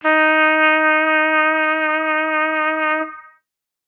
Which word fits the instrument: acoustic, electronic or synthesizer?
acoustic